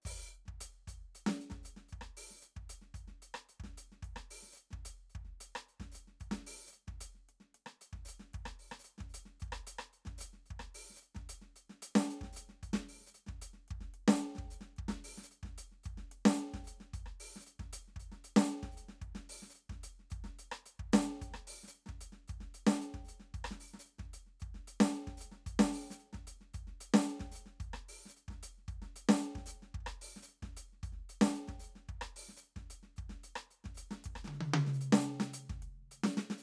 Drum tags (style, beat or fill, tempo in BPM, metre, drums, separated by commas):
songo, beat, 112 BPM, 4/4, closed hi-hat, open hi-hat, hi-hat pedal, snare, cross-stick, high tom, kick